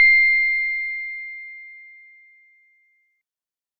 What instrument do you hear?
electronic organ